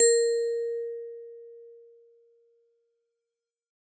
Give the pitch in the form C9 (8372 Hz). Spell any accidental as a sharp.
A#4 (466.2 Hz)